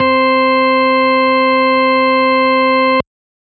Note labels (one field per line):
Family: organ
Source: electronic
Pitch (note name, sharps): C4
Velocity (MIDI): 75